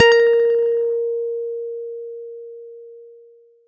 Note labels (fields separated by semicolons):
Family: guitar; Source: electronic; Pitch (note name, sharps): A#4; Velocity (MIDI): 127